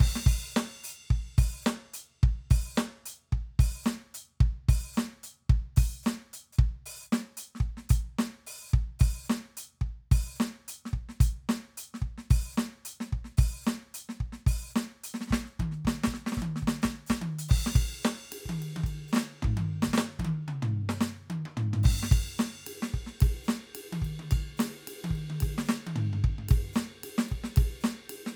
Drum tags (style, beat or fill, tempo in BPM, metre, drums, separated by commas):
swing, beat, 110 BPM, 4/4, crash, ride, ride bell, closed hi-hat, open hi-hat, hi-hat pedal, snare, cross-stick, high tom, mid tom, floor tom, kick